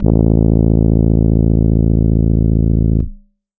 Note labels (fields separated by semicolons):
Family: keyboard; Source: electronic; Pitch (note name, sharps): A0; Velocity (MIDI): 50; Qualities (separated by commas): distorted